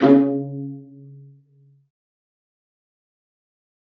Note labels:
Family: string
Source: acoustic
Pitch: C#3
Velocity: 75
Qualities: dark, fast decay, reverb

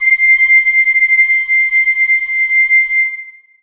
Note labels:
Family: flute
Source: acoustic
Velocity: 50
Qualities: reverb

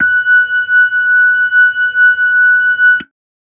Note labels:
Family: keyboard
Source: electronic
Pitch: F#6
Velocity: 75

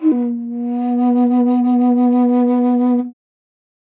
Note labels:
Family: flute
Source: acoustic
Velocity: 127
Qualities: dark

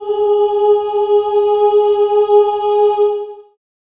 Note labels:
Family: voice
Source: acoustic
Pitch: G#4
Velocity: 50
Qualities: long release, reverb

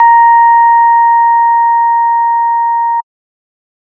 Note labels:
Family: organ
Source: electronic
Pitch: A#5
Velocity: 25

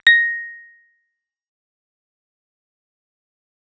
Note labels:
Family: bass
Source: synthesizer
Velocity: 100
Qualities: fast decay, percussive

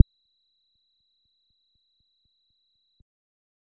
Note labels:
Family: bass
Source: synthesizer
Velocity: 75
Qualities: dark, percussive

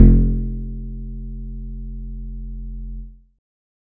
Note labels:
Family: guitar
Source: synthesizer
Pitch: F1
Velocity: 100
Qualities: dark

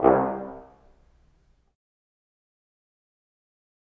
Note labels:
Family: brass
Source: acoustic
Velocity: 50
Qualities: fast decay, percussive, reverb

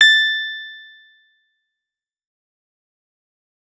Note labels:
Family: guitar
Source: electronic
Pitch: A6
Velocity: 50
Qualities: bright, fast decay

